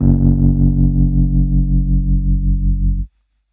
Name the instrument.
electronic keyboard